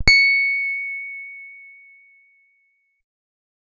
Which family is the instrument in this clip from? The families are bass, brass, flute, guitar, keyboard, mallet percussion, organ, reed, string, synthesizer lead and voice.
guitar